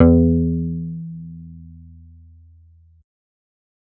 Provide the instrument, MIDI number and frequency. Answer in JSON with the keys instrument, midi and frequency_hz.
{"instrument": "synthesizer bass", "midi": 40, "frequency_hz": 82.41}